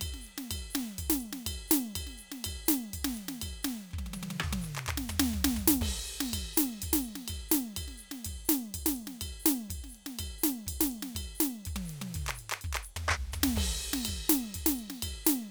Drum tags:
calypso, beat, 124 BPM, 4/4, crash, ride, ride bell, hi-hat pedal, percussion, snare, cross-stick, high tom, mid tom, floor tom, kick

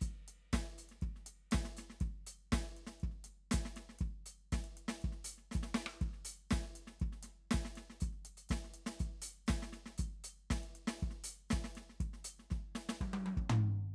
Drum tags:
disco, beat, 120 BPM, 4/4, closed hi-hat, hi-hat pedal, snare, cross-stick, high tom, floor tom, kick

